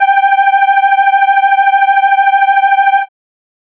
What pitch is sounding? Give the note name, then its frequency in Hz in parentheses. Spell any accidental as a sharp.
G5 (784 Hz)